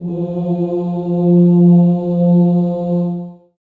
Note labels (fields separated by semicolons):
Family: voice; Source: acoustic; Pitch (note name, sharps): F3; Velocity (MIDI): 127; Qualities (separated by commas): dark, reverb